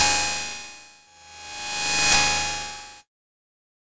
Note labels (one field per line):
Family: guitar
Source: electronic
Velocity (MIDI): 100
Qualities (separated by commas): bright, distorted